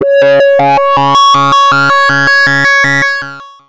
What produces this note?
synthesizer bass